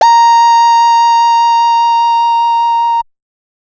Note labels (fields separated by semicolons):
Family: bass; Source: synthesizer; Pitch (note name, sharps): A#5; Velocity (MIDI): 75; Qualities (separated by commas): distorted